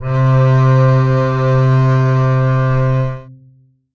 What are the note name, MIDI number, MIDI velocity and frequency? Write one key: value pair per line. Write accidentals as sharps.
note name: C3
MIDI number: 48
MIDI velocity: 25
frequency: 130.8 Hz